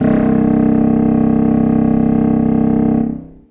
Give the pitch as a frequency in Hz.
32.7 Hz